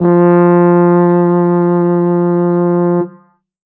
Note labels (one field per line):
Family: brass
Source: acoustic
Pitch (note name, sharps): F3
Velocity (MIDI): 100